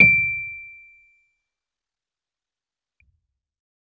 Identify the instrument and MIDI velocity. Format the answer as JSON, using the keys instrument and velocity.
{"instrument": "electronic keyboard", "velocity": 100}